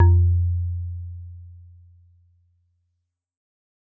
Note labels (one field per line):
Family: mallet percussion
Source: acoustic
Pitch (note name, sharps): F2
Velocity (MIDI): 50